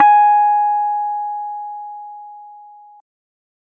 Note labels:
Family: keyboard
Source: electronic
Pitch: G#5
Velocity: 127

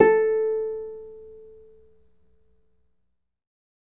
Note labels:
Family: guitar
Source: acoustic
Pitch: A4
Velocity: 75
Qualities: reverb

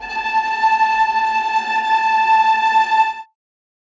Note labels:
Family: string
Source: acoustic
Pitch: A5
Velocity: 25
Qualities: bright, non-linear envelope, reverb

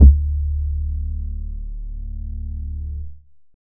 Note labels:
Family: bass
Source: synthesizer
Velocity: 25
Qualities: distorted

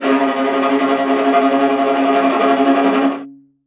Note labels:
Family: string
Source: acoustic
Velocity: 127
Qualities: non-linear envelope, reverb

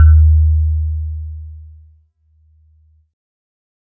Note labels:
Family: keyboard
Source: synthesizer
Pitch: D#2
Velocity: 75

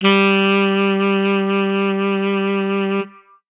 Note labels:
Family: reed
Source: acoustic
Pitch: G3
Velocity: 50

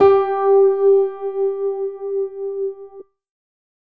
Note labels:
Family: keyboard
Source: electronic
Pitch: G4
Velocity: 75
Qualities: reverb

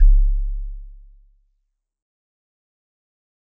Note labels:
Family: mallet percussion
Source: acoustic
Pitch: C#1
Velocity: 25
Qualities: dark, fast decay

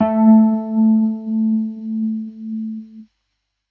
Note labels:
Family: keyboard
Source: electronic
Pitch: A3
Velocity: 75

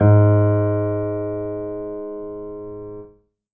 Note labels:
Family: keyboard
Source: acoustic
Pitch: G#2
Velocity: 50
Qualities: reverb

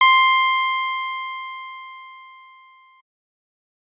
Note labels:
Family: keyboard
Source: electronic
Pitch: C6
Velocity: 127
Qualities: bright

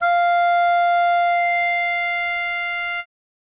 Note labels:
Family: reed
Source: acoustic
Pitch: F5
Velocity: 100

